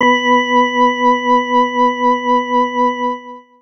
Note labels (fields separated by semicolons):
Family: organ; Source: electronic; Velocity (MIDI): 25; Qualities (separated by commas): distorted, long release